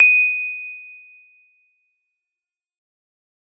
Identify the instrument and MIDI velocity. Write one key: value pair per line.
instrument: acoustic mallet percussion instrument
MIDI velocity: 50